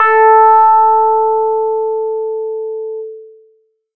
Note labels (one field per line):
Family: bass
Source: synthesizer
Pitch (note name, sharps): A4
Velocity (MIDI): 100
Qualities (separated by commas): distorted